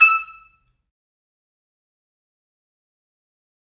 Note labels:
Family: brass; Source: acoustic; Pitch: E6; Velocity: 50; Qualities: fast decay, percussive, reverb

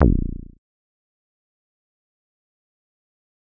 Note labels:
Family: bass; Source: synthesizer; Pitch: A#0; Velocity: 50; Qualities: fast decay, percussive

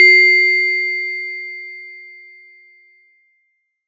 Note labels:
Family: mallet percussion; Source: acoustic; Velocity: 50

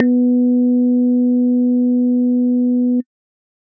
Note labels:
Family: organ; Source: electronic; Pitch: B3; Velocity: 25

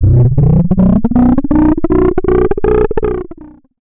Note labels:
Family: bass; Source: synthesizer; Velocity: 50; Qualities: distorted, long release, multiphonic, tempo-synced

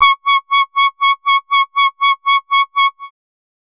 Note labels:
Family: bass; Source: synthesizer; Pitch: C#6; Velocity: 50; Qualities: bright, distorted, tempo-synced

